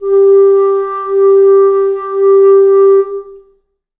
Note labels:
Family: reed; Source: acoustic; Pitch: G4; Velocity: 50; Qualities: long release, reverb

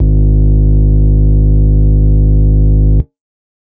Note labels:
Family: organ; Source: electronic; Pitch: G#1; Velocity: 127; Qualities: distorted

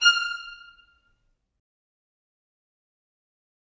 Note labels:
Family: string; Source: acoustic; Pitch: F6; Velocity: 75; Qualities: bright, fast decay, percussive, reverb

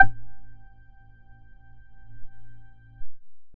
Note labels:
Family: bass; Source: synthesizer; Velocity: 25; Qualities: distorted, long release

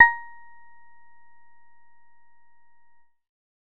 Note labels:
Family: bass; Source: synthesizer; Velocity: 25; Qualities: percussive

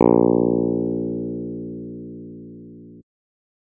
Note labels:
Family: guitar; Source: electronic; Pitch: A#1; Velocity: 50

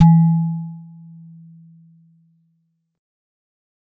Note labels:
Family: mallet percussion; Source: acoustic; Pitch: E3; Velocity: 50; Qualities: dark, non-linear envelope

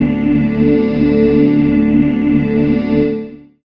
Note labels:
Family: organ; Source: electronic; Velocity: 25; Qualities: long release, reverb

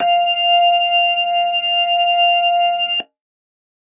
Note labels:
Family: organ; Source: electronic; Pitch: F5; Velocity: 25

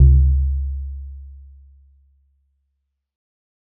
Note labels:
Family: guitar; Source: synthesizer; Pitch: C#2; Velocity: 25; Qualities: dark

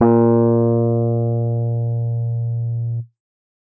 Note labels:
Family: keyboard; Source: electronic; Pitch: A#2; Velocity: 127; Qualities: distorted

